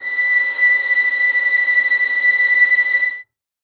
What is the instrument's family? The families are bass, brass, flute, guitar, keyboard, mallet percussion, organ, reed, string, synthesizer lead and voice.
string